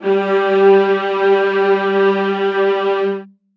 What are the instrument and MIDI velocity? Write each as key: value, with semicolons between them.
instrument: acoustic string instrument; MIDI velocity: 100